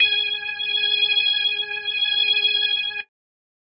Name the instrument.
electronic organ